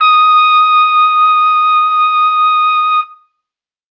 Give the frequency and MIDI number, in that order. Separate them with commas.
1245 Hz, 87